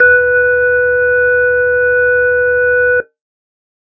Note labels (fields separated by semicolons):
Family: organ; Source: electronic; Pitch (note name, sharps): B4; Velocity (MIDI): 127